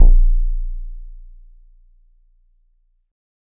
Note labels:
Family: keyboard; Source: electronic; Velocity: 50

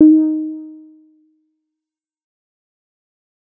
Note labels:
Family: bass; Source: synthesizer; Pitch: D#4; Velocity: 75; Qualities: fast decay

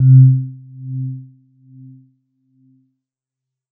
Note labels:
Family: mallet percussion; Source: electronic; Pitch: C3; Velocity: 50

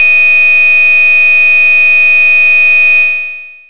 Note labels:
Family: bass; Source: synthesizer; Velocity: 50; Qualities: bright, distorted, long release

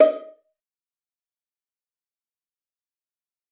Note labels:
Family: string; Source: acoustic; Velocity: 50; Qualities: fast decay, percussive, reverb

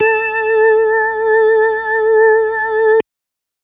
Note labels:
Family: organ; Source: electronic; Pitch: A4; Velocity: 50

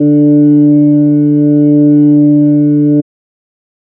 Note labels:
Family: organ; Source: electronic; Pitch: D3; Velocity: 100; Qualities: dark

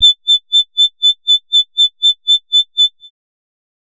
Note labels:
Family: bass; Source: synthesizer; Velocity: 50; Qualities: bright, distorted, tempo-synced

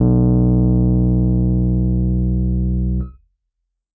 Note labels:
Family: keyboard; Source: electronic; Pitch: B1; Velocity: 100; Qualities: distorted

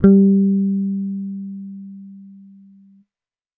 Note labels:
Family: bass; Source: electronic; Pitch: G3; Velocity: 25

